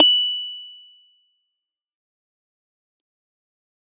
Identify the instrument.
electronic keyboard